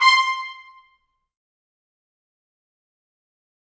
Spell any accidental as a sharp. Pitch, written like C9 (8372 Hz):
C6 (1047 Hz)